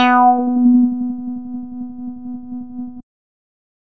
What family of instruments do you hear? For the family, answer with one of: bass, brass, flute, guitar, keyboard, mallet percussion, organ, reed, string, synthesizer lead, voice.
bass